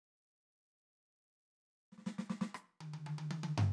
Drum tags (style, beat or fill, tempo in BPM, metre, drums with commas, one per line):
jazz-funk
fill
116 BPM
4/4
closed hi-hat, snare, cross-stick, high tom, floor tom